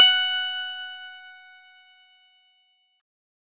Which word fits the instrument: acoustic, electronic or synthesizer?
synthesizer